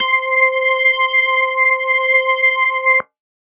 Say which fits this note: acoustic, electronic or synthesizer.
electronic